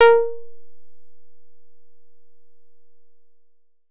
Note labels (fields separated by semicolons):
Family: guitar; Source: synthesizer; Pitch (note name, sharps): A#4; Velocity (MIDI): 25; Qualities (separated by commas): long release